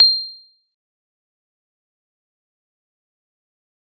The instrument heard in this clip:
acoustic mallet percussion instrument